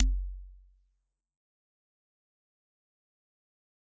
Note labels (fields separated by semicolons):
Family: mallet percussion; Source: acoustic; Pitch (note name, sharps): F#1; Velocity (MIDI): 127; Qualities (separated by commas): fast decay, percussive